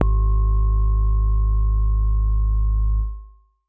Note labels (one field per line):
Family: keyboard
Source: acoustic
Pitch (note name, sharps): G#1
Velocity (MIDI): 75